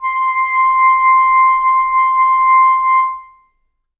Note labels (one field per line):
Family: reed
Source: acoustic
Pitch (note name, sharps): C6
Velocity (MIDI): 25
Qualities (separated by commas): reverb